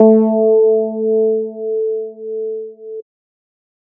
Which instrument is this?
synthesizer bass